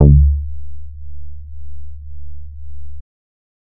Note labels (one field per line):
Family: bass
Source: synthesizer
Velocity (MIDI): 75